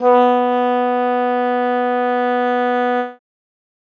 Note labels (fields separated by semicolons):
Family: reed; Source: acoustic; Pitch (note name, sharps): B3; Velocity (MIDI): 75